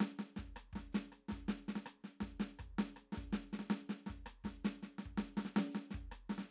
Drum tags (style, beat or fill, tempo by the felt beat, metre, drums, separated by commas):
Venezuelan merengue, beat, 324 eighth notes per minute, 5/8, hi-hat pedal, snare, cross-stick, kick